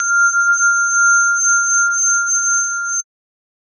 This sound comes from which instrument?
synthesizer mallet percussion instrument